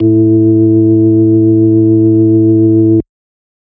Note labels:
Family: organ; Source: electronic; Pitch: A2; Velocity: 25

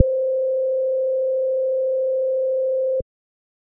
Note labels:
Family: bass; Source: synthesizer; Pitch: C5; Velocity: 127; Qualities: dark

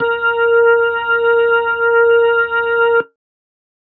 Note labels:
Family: organ; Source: electronic; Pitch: A#4; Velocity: 25

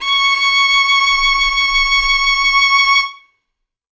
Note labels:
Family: string; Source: acoustic; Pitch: C#6; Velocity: 50; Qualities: bright

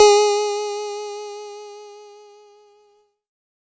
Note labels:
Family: keyboard; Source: electronic; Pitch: G#4; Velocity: 25; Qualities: bright

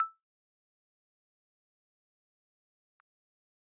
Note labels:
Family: keyboard; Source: electronic; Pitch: E6; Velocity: 25; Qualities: fast decay, percussive

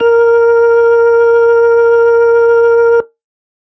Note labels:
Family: organ; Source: electronic; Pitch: A#4; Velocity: 25

